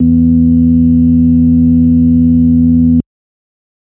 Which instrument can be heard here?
electronic organ